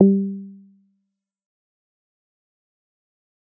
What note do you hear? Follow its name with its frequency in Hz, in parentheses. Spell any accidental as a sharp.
G3 (196 Hz)